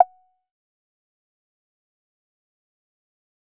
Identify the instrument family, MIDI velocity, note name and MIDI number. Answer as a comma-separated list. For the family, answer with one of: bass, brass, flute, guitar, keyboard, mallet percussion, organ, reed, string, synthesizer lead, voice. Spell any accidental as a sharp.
bass, 75, F#5, 78